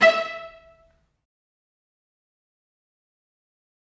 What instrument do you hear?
acoustic string instrument